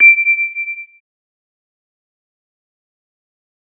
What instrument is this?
electronic organ